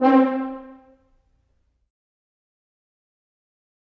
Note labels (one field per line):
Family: brass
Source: acoustic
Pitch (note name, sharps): C4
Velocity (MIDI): 75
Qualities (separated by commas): fast decay, reverb